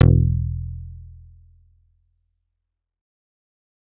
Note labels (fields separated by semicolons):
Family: bass; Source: synthesizer; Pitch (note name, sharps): E1; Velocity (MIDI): 100; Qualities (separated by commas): distorted, fast decay